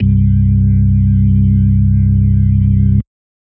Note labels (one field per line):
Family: organ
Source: electronic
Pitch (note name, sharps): C1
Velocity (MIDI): 75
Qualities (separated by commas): dark